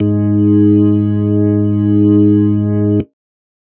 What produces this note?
electronic organ